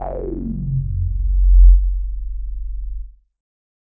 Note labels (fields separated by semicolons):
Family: bass; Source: synthesizer; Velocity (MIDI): 25; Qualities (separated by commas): distorted, non-linear envelope